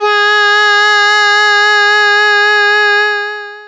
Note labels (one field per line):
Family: voice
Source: synthesizer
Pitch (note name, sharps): G#4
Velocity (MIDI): 75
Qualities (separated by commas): distorted, long release